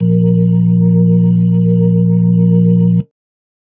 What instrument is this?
electronic organ